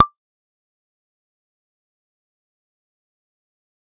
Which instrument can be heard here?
synthesizer bass